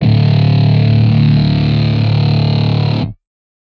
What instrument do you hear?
electronic guitar